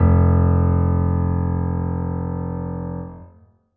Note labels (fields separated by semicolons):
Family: keyboard; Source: acoustic; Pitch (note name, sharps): F1; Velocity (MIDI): 75; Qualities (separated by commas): reverb